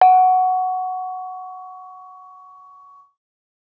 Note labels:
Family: mallet percussion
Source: acoustic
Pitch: F#5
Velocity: 25

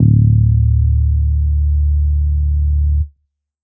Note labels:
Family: bass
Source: synthesizer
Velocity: 127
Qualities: dark

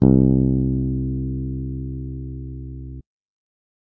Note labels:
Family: bass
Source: electronic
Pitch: C2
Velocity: 100

